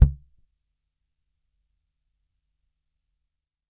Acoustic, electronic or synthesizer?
electronic